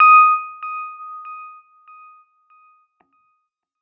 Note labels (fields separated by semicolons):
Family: keyboard; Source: electronic; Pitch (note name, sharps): D#6; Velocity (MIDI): 100